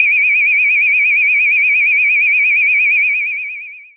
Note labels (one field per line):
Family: bass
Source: synthesizer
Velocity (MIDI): 127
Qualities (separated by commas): long release